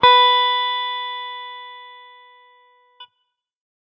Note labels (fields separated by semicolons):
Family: guitar; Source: electronic; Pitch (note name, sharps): B4; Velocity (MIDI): 50; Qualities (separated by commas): distorted